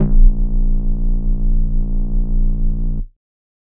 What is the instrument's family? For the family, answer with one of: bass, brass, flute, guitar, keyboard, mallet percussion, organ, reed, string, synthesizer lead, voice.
flute